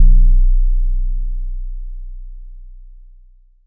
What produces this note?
electronic mallet percussion instrument